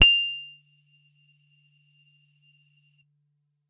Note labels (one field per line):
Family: guitar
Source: electronic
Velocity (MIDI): 127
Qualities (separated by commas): bright, percussive